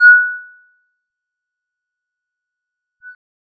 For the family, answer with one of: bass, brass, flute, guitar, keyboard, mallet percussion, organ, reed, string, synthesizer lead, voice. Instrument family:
bass